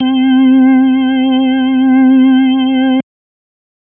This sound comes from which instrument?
electronic organ